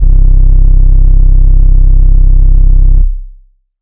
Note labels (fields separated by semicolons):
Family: organ; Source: electronic; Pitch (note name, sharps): C1; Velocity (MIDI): 100; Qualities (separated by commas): dark, long release